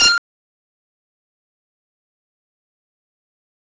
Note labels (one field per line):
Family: bass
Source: synthesizer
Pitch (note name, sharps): F6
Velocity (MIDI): 127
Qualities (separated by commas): fast decay, percussive